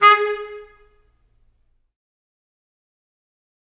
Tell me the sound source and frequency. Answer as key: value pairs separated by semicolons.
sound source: acoustic; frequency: 415.3 Hz